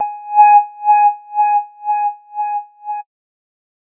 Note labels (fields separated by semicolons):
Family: bass; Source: synthesizer; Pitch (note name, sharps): G#5; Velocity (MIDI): 25; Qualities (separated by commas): distorted